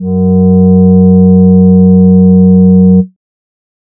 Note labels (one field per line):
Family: voice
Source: synthesizer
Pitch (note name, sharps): F#2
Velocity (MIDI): 75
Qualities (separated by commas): dark